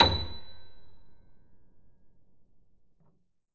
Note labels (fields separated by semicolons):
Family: keyboard; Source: acoustic; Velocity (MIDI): 50; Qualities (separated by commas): reverb